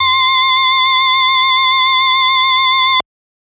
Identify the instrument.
electronic organ